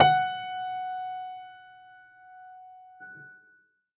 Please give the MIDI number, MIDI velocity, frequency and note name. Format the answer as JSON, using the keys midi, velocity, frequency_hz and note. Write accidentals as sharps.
{"midi": 78, "velocity": 100, "frequency_hz": 740, "note": "F#5"}